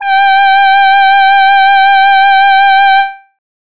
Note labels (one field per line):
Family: voice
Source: synthesizer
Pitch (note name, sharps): G5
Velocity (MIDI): 50